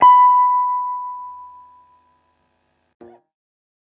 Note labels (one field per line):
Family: guitar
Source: electronic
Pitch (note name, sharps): B5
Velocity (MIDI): 75